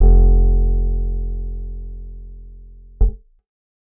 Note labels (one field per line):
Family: guitar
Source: acoustic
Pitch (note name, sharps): F1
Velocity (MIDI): 50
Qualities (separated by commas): dark